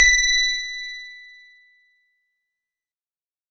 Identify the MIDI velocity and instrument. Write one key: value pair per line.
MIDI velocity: 127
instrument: acoustic guitar